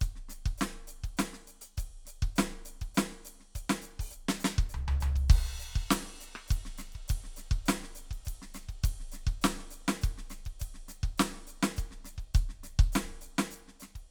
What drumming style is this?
rock